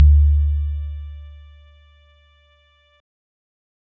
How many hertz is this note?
73.42 Hz